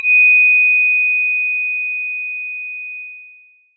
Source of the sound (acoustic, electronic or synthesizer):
electronic